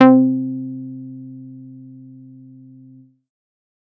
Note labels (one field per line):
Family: bass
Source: synthesizer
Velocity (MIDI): 100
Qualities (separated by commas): dark